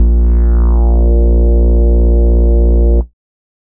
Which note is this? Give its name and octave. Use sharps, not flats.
A#1